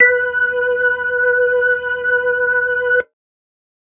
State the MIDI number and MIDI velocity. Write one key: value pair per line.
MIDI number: 71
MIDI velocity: 127